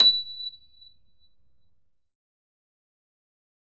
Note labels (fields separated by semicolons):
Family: keyboard; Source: electronic; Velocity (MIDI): 127; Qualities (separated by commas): bright, fast decay, reverb